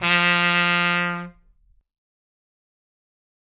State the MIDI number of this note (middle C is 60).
53